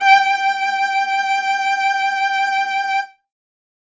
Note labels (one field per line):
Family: string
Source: acoustic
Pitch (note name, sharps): G5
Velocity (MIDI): 127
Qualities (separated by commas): bright, reverb